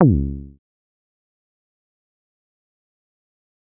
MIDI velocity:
25